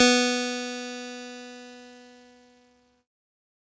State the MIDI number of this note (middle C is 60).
59